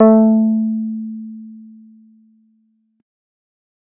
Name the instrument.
electronic keyboard